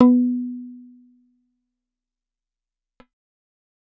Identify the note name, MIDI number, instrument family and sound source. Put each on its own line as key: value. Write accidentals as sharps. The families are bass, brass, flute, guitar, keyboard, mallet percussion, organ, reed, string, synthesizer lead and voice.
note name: B3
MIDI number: 59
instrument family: guitar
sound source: acoustic